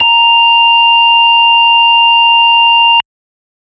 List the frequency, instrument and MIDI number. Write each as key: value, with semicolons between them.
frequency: 932.3 Hz; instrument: electronic organ; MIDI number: 82